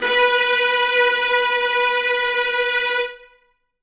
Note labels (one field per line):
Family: string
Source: acoustic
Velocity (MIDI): 127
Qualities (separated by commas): reverb